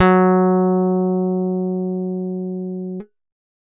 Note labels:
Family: guitar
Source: acoustic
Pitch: F#3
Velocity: 75

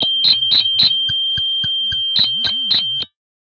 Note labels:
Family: guitar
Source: synthesizer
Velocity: 127

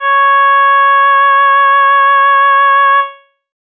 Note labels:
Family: reed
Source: synthesizer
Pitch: C#5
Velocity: 127

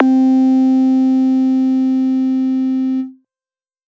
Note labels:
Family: bass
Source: synthesizer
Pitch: C4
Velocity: 75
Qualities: distorted

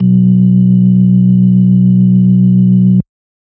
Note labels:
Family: organ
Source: electronic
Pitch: B1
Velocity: 75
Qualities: dark, distorted

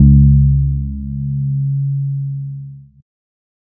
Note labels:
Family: bass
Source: synthesizer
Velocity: 50

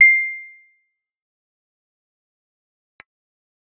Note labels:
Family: bass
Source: synthesizer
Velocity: 127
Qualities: fast decay, percussive

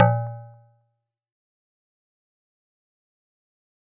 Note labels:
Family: mallet percussion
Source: acoustic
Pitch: A#2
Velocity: 127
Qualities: fast decay, percussive

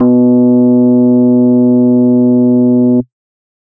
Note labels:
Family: organ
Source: electronic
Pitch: B2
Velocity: 100

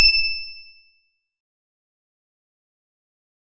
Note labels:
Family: guitar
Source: acoustic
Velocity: 75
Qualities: bright, distorted, fast decay, percussive

